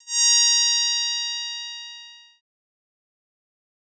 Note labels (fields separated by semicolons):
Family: bass; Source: synthesizer; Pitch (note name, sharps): A#5; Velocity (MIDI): 100; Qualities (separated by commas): bright, distorted, fast decay